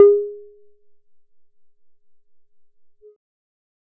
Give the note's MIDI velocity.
25